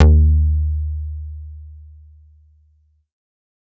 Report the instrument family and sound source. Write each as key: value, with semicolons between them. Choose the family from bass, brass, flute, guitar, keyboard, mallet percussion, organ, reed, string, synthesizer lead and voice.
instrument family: bass; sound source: synthesizer